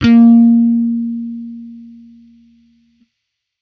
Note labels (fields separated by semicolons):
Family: bass; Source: electronic; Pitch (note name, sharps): A#3; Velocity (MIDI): 100; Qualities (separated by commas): distorted